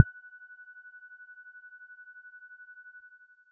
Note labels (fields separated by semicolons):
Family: mallet percussion; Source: electronic; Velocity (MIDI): 25; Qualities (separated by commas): percussive